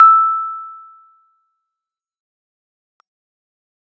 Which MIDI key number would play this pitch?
88